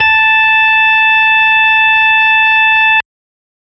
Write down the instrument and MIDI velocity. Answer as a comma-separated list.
electronic organ, 127